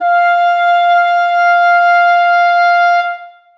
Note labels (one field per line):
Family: reed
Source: acoustic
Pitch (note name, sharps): F5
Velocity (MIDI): 127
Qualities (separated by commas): reverb